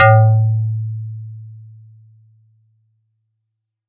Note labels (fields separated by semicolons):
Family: mallet percussion; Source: acoustic; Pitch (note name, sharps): A2; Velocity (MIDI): 127